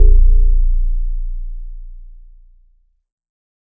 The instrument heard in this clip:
electronic keyboard